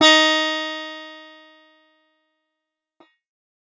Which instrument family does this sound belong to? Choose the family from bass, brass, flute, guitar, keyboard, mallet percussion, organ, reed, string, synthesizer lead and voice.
guitar